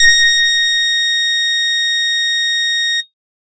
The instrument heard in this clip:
synthesizer bass